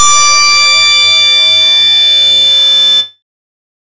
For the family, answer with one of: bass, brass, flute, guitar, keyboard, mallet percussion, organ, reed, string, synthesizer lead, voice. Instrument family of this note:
bass